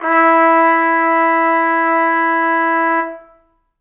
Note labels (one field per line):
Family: brass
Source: acoustic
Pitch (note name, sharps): E4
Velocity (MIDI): 25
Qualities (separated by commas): reverb